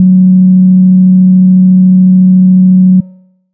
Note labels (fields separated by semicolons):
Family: bass; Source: synthesizer; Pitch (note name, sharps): F#3; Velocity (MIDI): 100; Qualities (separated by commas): dark